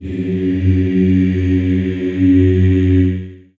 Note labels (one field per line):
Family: voice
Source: acoustic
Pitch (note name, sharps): F#2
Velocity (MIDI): 25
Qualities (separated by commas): long release, reverb